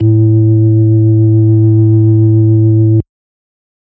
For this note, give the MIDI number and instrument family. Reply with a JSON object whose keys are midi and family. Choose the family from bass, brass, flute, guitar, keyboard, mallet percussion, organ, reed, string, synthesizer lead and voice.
{"midi": 45, "family": "organ"}